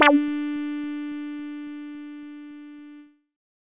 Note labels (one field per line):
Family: bass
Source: synthesizer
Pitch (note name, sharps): D4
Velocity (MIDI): 50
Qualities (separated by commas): distorted